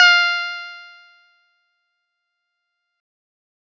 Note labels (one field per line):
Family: guitar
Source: synthesizer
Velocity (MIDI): 50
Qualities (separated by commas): bright